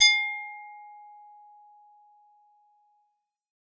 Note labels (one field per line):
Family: bass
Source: synthesizer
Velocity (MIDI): 25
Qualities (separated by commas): distorted, percussive